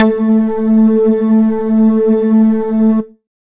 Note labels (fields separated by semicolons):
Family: bass; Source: synthesizer; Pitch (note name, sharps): A3; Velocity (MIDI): 100